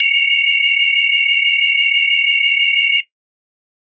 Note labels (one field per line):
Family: organ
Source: electronic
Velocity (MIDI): 100